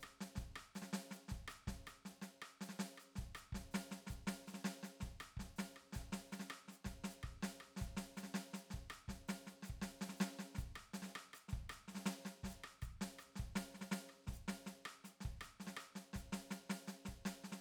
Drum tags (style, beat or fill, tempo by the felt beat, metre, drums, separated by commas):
Venezuelan merengue, beat, 324 eighth notes per minute, 5/8, hi-hat pedal, snare, cross-stick, kick